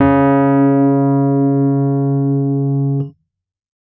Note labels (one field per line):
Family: keyboard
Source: electronic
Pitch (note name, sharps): C#3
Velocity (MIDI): 127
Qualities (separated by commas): dark